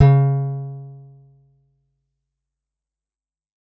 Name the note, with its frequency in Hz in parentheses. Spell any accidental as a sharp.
C#3 (138.6 Hz)